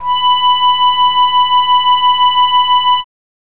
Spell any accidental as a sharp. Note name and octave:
B5